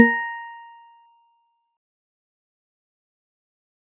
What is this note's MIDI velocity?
50